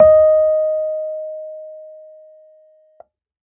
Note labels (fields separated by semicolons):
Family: keyboard; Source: electronic; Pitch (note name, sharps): D#5; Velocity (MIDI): 75